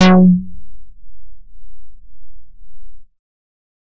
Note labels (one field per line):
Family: bass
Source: synthesizer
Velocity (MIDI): 127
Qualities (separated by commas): distorted